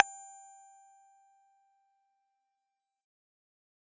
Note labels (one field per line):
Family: bass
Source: synthesizer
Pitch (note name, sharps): G5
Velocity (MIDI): 25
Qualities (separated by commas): fast decay, percussive